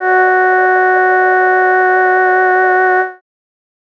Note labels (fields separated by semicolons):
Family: voice; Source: synthesizer; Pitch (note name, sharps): F#4; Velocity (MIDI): 50